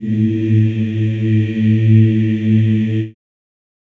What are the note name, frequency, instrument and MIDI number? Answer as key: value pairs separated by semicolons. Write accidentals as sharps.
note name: A2; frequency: 110 Hz; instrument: acoustic voice; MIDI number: 45